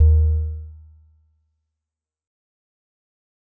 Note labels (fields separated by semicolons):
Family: mallet percussion; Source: acoustic; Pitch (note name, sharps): D#2; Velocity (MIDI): 50; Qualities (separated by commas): dark, fast decay